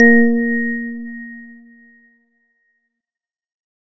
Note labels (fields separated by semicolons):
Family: organ; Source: electronic; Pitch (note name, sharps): A#3; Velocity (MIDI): 25